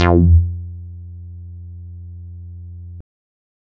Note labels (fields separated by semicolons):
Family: bass; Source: synthesizer; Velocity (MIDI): 50; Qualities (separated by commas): distorted